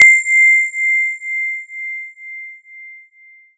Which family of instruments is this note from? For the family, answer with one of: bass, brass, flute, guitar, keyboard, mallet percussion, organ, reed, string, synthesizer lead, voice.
mallet percussion